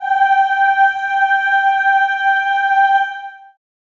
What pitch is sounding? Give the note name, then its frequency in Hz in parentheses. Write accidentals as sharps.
G5 (784 Hz)